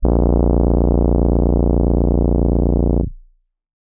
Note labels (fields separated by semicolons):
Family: keyboard; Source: electronic; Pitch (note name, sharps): A#0; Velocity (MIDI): 100; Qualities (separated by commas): distorted